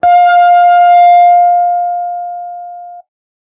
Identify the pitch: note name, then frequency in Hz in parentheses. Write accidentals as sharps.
F5 (698.5 Hz)